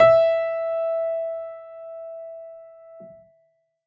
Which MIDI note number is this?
76